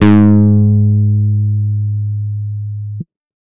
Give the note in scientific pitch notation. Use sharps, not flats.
G#2